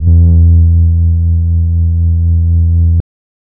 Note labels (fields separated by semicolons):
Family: bass; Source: synthesizer; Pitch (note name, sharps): E2; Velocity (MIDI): 25; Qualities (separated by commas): dark, distorted, non-linear envelope